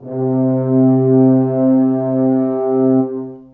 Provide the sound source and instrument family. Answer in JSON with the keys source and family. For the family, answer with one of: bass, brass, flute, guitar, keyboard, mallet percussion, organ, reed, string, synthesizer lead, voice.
{"source": "acoustic", "family": "brass"}